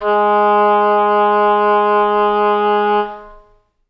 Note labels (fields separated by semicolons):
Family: reed; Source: acoustic; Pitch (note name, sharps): G#3; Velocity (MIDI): 25; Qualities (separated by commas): reverb